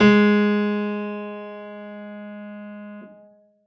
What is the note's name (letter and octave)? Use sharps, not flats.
G#3